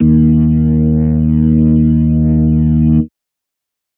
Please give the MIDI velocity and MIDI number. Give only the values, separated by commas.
25, 39